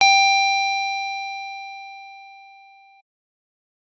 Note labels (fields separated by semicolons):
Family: keyboard; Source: electronic; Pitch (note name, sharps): G5; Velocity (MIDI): 100; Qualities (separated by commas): bright